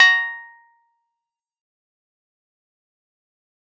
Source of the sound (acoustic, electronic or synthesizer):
electronic